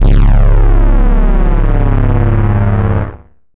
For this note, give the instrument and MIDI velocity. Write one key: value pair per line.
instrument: synthesizer bass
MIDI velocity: 100